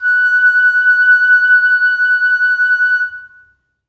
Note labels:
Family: flute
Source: acoustic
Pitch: F#6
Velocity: 50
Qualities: reverb

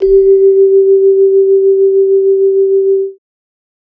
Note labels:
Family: mallet percussion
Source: acoustic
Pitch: G4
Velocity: 25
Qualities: multiphonic

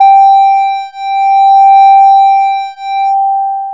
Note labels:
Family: bass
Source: synthesizer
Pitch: G5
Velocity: 75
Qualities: long release

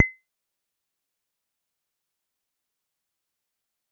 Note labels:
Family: bass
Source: synthesizer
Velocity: 75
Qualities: fast decay, percussive

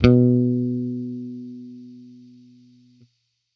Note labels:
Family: bass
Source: electronic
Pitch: B2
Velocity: 25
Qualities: distorted

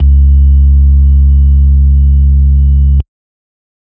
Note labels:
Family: organ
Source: electronic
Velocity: 100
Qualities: dark

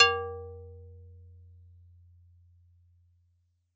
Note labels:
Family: mallet percussion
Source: acoustic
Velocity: 127

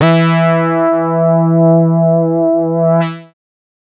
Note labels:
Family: bass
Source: synthesizer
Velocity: 50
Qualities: distorted, multiphonic

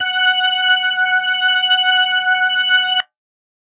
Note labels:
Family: organ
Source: electronic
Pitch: F#5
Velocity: 75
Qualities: distorted

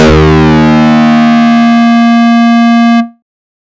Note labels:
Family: bass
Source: synthesizer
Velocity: 100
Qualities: bright, distorted

